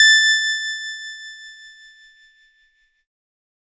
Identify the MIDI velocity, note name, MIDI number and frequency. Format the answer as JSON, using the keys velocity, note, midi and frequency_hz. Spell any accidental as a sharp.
{"velocity": 25, "note": "A6", "midi": 93, "frequency_hz": 1760}